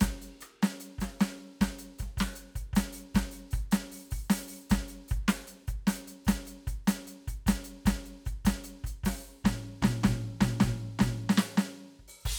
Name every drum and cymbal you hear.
crash, closed hi-hat, open hi-hat, hi-hat pedal, snare, cross-stick, mid tom and kick